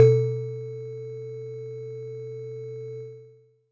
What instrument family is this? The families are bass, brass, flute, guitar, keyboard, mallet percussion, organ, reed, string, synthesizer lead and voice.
mallet percussion